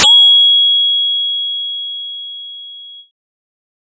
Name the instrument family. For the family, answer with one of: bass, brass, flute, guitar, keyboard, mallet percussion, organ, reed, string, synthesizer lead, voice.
bass